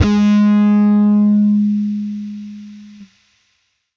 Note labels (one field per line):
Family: bass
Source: electronic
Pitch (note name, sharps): G#3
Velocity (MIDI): 50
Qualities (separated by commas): bright, distorted